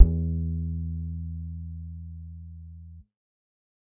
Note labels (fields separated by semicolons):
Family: bass; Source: synthesizer; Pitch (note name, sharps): E2; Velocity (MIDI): 25; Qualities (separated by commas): dark, reverb